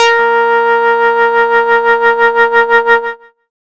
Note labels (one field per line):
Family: bass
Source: synthesizer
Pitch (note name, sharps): A#4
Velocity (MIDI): 75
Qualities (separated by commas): distorted